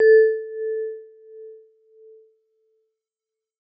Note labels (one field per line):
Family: mallet percussion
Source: acoustic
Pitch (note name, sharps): A4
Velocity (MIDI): 75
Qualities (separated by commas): non-linear envelope